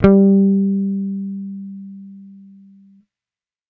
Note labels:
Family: bass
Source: electronic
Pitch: G3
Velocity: 100

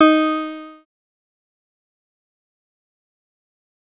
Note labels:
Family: synthesizer lead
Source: synthesizer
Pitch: D#4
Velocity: 127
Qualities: bright, distorted, fast decay

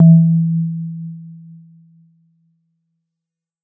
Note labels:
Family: mallet percussion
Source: acoustic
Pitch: E3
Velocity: 50

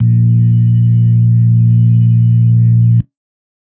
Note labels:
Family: organ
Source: electronic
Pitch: A#1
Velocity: 25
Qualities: dark

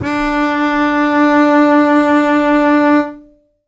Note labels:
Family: string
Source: acoustic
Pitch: D4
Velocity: 50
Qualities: reverb

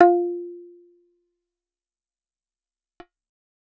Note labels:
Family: guitar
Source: acoustic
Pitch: F4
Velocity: 50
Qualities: fast decay, percussive

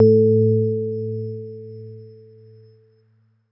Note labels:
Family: keyboard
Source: electronic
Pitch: A2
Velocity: 127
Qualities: dark

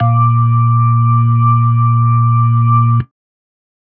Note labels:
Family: organ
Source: electronic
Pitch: A#2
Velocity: 75

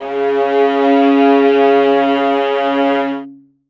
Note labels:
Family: string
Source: acoustic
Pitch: C#3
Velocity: 100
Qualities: reverb

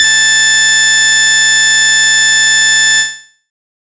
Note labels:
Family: bass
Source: synthesizer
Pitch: A6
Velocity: 127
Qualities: bright, distorted

